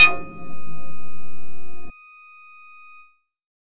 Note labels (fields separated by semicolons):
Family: bass; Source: synthesizer; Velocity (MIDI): 75